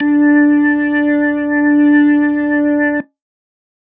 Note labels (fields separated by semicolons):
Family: organ; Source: electronic; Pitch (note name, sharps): D4; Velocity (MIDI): 127